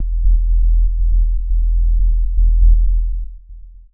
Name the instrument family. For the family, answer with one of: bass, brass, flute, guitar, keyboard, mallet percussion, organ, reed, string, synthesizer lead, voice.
synthesizer lead